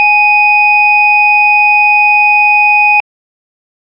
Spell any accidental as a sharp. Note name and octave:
G#5